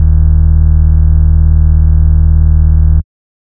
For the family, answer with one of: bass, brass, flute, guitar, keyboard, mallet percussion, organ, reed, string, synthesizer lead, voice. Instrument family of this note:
bass